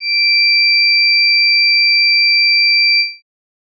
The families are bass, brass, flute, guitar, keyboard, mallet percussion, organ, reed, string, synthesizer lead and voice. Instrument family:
organ